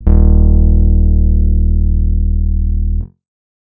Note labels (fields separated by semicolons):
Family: guitar; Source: acoustic; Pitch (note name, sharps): D#1; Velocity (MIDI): 25; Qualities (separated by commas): dark